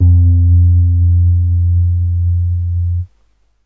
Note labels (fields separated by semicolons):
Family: keyboard; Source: electronic; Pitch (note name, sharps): F2; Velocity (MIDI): 25; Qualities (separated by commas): dark